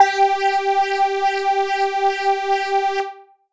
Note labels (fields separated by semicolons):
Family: keyboard; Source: electronic; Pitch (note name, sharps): G4; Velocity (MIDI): 127; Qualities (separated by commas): bright, distorted